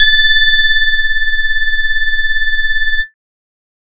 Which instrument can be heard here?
synthesizer bass